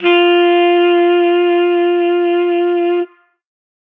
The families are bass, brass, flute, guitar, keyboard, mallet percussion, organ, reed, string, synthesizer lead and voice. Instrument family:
reed